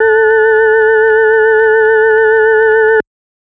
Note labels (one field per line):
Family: organ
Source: electronic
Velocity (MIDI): 100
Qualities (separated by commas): multiphonic